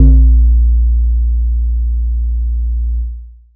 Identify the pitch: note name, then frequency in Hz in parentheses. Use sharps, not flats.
A#1 (58.27 Hz)